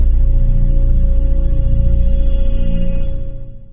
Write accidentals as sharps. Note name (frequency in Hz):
A#-1 (14.57 Hz)